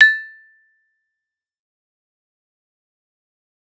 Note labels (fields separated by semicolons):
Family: mallet percussion; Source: acoustic; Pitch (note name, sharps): A6; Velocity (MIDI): 127; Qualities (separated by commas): fast decay, percussive